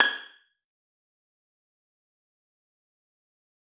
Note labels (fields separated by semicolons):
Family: string; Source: acoustic; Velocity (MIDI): 127; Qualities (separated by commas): fast decay, percussive, reverb